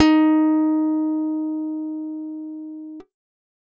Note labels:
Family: guitar; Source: acoustic; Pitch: D#4; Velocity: 127

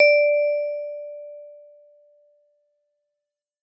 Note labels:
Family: mallet percussion; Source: acoustic; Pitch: D5; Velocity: 127

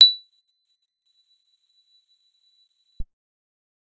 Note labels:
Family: guitar; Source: acoustic; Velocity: 75; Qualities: bright, percussive

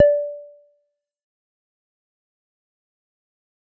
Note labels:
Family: bass; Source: synthesizer; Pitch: D5; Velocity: 100; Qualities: fast decay, percussive

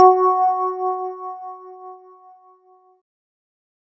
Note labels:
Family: keyboard; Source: electronic; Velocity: 127

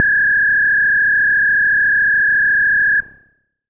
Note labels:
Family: bass; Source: synthesizer; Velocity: 25

